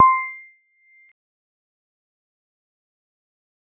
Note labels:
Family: mallet percussion; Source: electronic; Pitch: C6; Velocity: 25; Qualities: fast decay, percussive

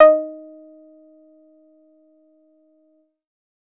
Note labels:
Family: bass; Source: synthesizer; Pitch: D#5; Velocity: 75; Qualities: dark, percussive

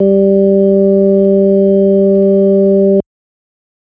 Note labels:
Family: organ; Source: electronic; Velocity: 25

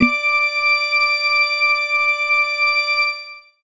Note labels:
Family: organ; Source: electronic; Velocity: 25; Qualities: reverb

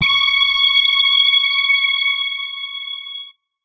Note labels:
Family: guitar; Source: electronic; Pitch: C#6; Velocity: 127

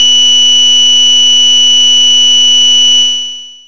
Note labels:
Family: bass; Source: synthesizer; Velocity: 50; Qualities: bright, distorted, long release

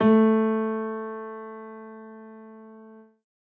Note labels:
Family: keyboard; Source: acoustic; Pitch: A3; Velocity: 75

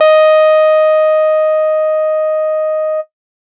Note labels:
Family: guitar; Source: electronic; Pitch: D#5; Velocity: 50

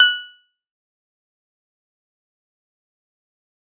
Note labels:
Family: guitar; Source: synthesizer; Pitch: F#6; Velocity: 75; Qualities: fast decay, percussive

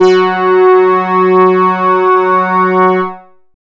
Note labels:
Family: bass; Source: synthesizer; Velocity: 100; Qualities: bright, distorted

